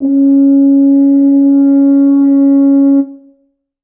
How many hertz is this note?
277.2 Hz